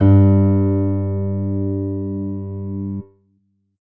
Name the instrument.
electronic keyboard